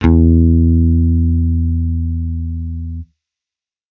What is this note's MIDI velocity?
100